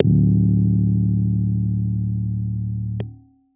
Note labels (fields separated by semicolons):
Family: keyboard; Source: electronic; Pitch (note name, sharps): D1; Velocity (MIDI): 50; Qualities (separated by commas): dark